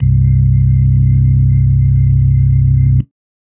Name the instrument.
electronic organ